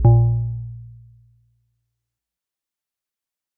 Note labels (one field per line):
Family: mallet percussion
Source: acoustic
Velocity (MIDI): 50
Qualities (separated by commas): dark, fast decay, multiphonic